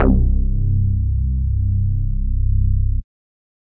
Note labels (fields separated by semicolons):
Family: bass; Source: synthesizer; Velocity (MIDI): 127